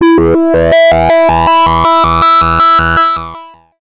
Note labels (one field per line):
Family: bass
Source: synthesizer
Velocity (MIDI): 50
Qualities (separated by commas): distorted, long release, multiphonic, tempo-synced